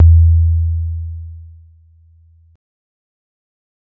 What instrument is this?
electronic keyboard